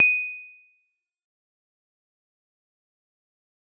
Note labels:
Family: mallet percussion; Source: acoustic; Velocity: 127; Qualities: bright, fast decay, percussive

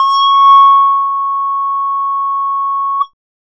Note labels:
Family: bass; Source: synthesizer; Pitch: C#6; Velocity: 100; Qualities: distorted

